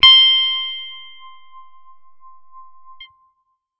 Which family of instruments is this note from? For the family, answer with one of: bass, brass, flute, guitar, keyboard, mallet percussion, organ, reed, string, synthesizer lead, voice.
guitar